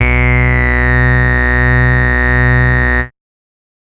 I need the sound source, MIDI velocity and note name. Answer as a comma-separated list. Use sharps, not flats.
synthesizer, 25, B1